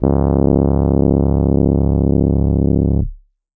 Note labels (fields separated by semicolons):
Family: keyboard; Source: electronic; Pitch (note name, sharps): C#1; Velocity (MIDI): 25